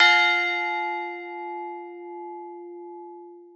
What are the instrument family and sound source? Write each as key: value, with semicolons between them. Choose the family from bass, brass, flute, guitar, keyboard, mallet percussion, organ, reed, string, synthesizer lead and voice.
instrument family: mallet percussion; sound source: acoustic